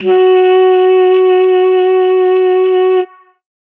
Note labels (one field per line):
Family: reed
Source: acoustic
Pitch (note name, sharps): F#4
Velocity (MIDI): 25